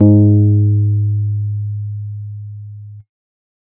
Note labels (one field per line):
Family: keyboard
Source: electronic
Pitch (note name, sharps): G#2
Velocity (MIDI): 25